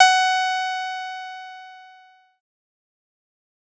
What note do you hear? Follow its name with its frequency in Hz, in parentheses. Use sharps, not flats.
F#5 (740 Hz)